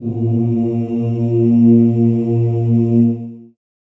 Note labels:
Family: voice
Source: acoustic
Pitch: A#2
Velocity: 75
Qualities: long release, reverb

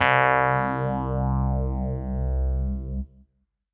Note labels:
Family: keyboard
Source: electronic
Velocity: 127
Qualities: distorted

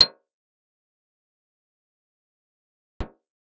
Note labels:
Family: guitar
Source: acoustic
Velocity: 100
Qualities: bright, fast decay, percussive, reverb

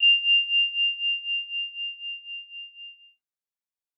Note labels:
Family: keyboard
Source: electronic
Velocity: 75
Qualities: bright

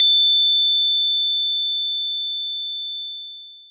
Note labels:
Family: mallet percussion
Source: acoustic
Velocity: 75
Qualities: bright, distorted, long release

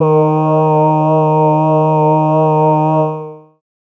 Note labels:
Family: voice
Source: synthesizer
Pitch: D#3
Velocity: 75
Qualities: long release

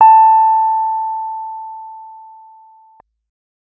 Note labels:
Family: keyboard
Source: electronic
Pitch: A5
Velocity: 75

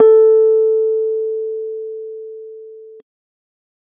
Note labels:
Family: keyboard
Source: electronic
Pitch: A4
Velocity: 25

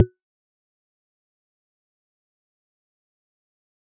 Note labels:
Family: mallet percussion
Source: acoustic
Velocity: 25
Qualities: fast decay, percussive

